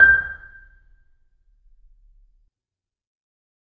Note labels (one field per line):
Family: mallet percussion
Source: acoustic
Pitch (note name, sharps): G6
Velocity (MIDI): 75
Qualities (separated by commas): fast decay, percussive, reverb